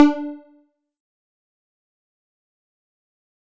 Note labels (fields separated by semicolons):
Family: bass; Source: synthesizer; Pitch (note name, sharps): D4; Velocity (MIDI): 127; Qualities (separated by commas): fast decay, percussive